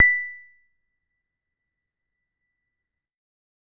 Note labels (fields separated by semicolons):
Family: keyboard; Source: electronic; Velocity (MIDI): 50; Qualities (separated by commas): fast decay, percussive, reverb